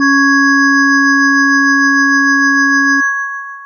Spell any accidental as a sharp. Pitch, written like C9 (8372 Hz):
C#4 (277.2 Hz)